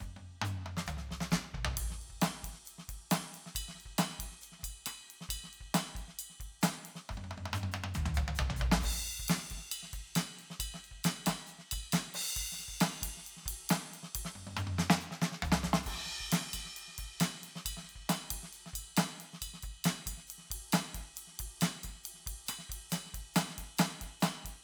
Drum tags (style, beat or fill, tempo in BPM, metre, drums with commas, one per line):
rock
beat
136 BPM
4/4
crash, ride, ride bell, hi-hat pedal, snare, cross-stick, high tom, mid tom, floor tom, kick